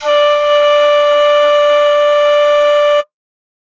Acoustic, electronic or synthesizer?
acoustic